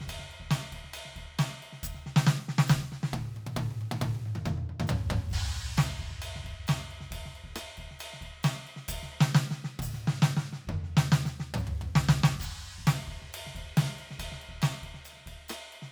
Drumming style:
rock